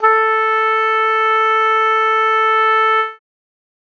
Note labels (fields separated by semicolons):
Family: reed; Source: acoustic; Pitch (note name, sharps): A4; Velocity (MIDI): 50